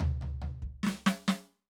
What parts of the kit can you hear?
snare, high tom, floor tom and kick